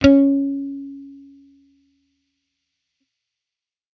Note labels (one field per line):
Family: bass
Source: electronic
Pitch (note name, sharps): C#4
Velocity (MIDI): 100